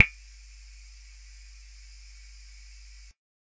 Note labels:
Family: bass; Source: synthesizer; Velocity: 127

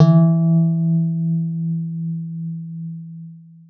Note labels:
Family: guitar; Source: electronic; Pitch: E3; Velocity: 100; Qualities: long release, reverb

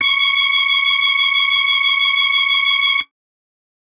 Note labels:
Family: organ; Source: electronic; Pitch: C#6; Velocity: 75; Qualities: distorted

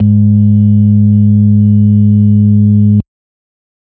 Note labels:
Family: organ; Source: electronic; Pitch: G#2; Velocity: 127

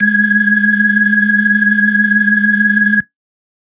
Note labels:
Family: organ; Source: electronic; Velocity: 75

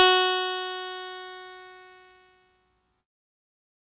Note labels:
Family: keyboard; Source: electronic; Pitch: F#4; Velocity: 127; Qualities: bright, distorted

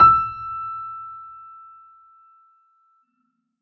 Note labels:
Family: keyboard; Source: acoustic; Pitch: E6; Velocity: 75; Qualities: reverb

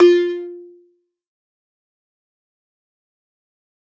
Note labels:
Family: mallet percussion; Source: acoustic; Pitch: F4; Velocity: 50; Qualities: distorted, fast decay, percussive, reverb

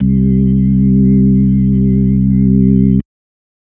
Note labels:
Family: organ; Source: electronic; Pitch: C2; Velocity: 127; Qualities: dark

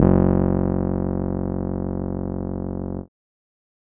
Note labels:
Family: keyboard; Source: electronic; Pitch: F#1; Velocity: 50

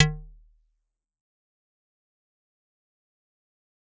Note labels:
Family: mallet percussion; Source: acoustic; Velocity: 100; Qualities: fast decay, percussive

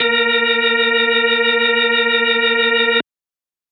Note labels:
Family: organ; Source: electronic; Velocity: 50

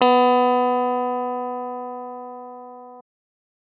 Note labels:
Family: keyboard; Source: electronic; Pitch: B3; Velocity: 100; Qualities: distorted

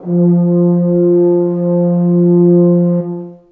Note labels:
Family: brass; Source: acoustic; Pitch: F3; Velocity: 25; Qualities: dark, reverb

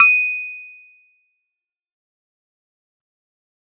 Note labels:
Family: keyboard; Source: electronic; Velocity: 127; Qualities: bright, fast decay

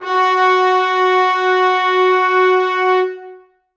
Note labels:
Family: brass; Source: acoustic; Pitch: F#4; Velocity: 127; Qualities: bright, reverb

